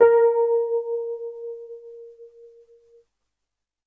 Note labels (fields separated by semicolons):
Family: keyboard; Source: electronic; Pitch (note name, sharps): A#4; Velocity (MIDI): 75